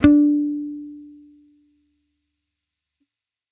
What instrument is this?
electronic bass